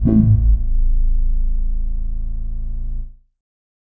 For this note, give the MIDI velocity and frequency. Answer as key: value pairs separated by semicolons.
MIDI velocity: 25; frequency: 27.5 Hz